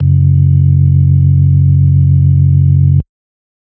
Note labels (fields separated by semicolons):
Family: organ; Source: electronic; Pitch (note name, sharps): F#1; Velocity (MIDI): 50; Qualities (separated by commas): dark, distorted